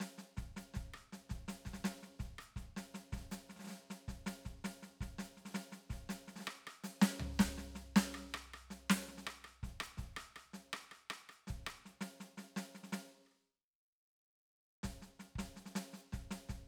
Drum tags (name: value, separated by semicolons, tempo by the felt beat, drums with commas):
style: Venezuelan merengue; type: beat; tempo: 324 eighth notes per minute; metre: 5/8; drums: hi-hat pedal, snare, cross-stick, floor tom, kick